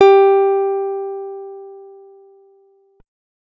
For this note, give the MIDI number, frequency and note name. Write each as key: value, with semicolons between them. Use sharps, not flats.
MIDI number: 67; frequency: 392 Hz; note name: G4